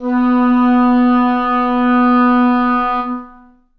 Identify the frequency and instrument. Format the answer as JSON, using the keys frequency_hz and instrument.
{"frequency_hz": 246.9, "instrument": "acoustic reed instrument"}